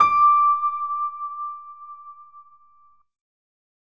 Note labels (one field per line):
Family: keyboard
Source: electronic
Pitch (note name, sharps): D6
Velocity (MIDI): 100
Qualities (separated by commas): reverb